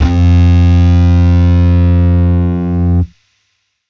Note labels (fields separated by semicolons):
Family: bass; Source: electronic; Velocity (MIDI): 50; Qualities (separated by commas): bright, distorted